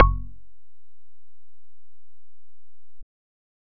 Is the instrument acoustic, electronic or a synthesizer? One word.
synthesizer